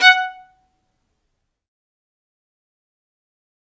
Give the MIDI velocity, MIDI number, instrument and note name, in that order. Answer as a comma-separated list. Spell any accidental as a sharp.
100, 78, acoustic string instrument, F#5